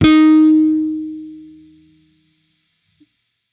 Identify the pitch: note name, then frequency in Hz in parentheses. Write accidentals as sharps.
D#4 (311.1 Hz)